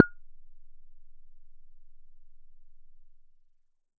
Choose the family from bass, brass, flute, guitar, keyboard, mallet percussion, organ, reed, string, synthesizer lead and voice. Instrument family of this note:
bass